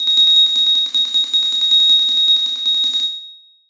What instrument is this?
acoustic mallet percussion instrument